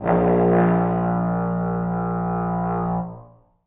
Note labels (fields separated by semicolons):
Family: brass; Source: acoustic; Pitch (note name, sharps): A#1; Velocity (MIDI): 50; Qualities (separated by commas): bright, reverb